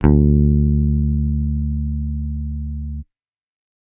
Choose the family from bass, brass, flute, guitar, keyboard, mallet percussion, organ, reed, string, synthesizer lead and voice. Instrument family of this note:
bass